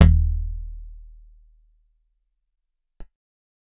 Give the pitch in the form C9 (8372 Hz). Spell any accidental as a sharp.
D#1 (38.89 Hz)